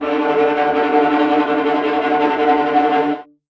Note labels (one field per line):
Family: string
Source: acoustic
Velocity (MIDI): 25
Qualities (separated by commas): non-linear envelope, reverb